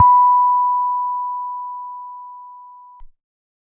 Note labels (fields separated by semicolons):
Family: keyboard; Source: electronic; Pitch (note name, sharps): B5; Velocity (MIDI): 25